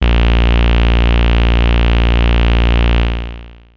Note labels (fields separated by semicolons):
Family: bass; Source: synthesizer; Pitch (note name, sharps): A#1; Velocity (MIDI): 75; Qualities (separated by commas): bright, distorted, long release